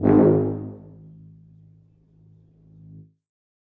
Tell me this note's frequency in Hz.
51.91 Hz